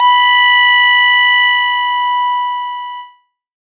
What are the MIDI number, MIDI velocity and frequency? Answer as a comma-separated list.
83, 50, 987.8 Hz